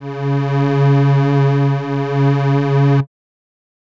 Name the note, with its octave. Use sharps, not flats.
C#3